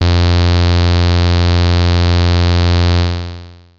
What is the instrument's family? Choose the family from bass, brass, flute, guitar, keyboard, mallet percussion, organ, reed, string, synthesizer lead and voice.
bass